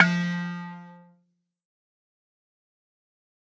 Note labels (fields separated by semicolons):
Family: mallet percussion; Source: acoustic; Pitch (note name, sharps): F3; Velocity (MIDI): 100; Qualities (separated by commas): distorted, fast decay, reverb